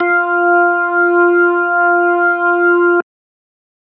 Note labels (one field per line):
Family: organ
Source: electronic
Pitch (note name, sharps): F4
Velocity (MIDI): 100